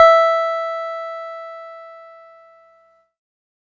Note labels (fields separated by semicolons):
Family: keyboard; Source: electronic; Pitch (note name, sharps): E5; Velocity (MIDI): 127; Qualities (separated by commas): distorted